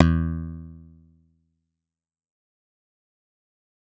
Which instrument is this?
synthesizer bass